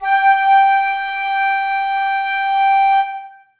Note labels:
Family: flute; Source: acoustic; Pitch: G5; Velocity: 127; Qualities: reverb

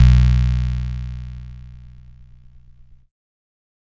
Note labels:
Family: keyboard; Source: electronic; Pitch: B1; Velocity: 25; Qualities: bright, distorted

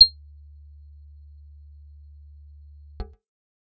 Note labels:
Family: guitar; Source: acoustic; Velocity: 127; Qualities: bright, percussive

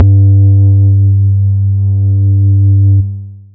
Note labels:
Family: bass; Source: synthesizer; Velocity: 75; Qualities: long release, multiphonic

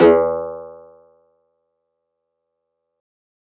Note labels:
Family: guitar; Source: synthesizer; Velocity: 100

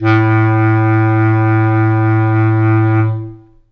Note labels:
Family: reed; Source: acoustic; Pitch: A2; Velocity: 50; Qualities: long release, reverb

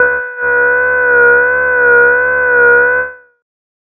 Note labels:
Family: bass; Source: synthesizer; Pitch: B4; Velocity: 127; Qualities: distorted, tempo-synced

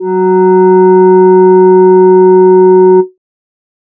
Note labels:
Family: voice; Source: synthesizer; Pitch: F#3; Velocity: 50

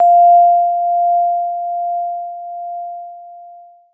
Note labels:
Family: keyboard; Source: electronic; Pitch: F5; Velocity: 127; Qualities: long release

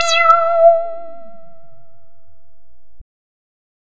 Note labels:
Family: bass; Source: synthesizer; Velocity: 100; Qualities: bright, distorted

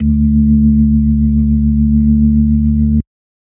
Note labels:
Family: organ; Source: electronic; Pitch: D2; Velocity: 100; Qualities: dark

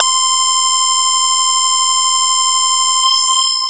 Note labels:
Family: bass; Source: synthesizer; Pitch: C6; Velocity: 100; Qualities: bright, distorted, long release

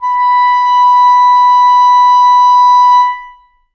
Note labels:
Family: reed; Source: acoustic; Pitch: B5; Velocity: 75; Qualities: reverb

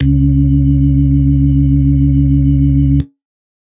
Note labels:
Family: organ; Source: electronic; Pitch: C#2; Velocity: 100; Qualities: dark

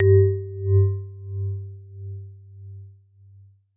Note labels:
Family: mallet percussion; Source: acoustic; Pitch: G2; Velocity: 100; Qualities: non-linear envelope

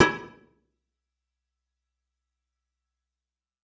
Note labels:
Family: guitar; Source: electronic; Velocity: 25; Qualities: fast decay, percussive, reverb

